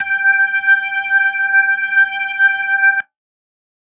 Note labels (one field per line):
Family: organ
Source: electronic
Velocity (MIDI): 25